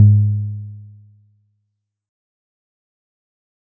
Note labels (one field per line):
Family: guitar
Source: synthesizer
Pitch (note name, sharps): G#2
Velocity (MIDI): 50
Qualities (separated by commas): dark, fast decay